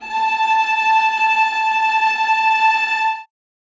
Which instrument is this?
acoustic string instrument